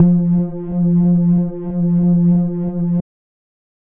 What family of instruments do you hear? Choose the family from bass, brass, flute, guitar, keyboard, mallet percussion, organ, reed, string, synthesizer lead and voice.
bass